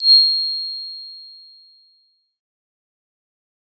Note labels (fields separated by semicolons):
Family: synthesizer lead; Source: synthesizer; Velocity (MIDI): 100; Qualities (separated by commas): bright, distorted, fast decay